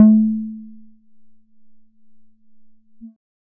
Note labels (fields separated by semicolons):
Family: bass; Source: synthesizer; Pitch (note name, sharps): A3; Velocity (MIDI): 25